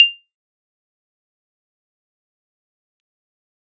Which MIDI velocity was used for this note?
50